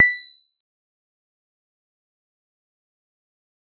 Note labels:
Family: mallet percussion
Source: electronic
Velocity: 25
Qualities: fast decay, percussive

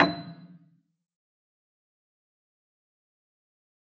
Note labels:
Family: keyboard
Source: acoustic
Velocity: 50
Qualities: fast decay, percussive, reverb

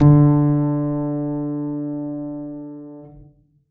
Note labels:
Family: keyboard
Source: acoustic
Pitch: D3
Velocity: 75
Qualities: reverb

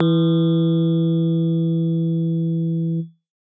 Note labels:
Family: keyboard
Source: acoustic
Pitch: E3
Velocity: 100

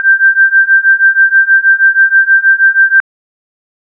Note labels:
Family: organ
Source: electronic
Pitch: G6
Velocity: 25

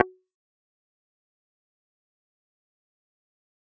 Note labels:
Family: bass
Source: synthesizer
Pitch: F#4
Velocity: 100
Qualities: fast decay, percussive

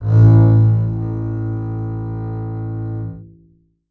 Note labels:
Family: string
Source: acoustic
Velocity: 127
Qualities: reverb

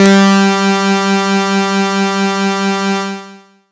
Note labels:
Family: bass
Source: synthesizer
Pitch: G3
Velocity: 127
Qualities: bright, distorted, long release

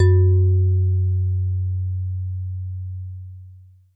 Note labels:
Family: mallet percussion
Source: acoustic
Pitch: F#2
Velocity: 100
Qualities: long release

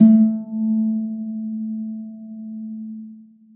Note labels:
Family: string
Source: acoustic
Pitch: A3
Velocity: 25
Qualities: long release, reverb

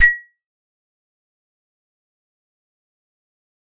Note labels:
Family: keyboard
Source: acoustic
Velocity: 50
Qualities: fast decay, percussive

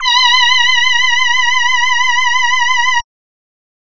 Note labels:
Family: voice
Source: synthesizer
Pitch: B5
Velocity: 25

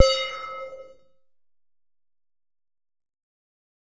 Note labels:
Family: bass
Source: synthesizer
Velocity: 25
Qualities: bright, distorted

